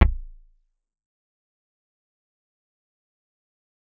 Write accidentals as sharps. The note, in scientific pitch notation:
A0